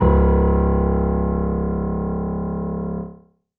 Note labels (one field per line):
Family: keyboard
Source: acoustic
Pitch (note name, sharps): C#1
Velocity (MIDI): 75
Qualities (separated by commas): reverb